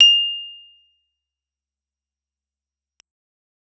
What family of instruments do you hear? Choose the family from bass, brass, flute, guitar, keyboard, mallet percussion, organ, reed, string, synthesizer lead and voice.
keyboard